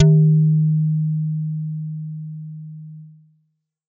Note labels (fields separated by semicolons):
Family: bass; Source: synthesizer; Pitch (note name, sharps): D#3; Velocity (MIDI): 100; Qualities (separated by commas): distorted